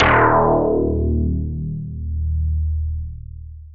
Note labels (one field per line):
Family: synthesizer lead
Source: synthesizer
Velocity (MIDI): 100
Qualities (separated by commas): long release